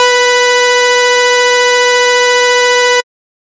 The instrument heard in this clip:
synthesizer bass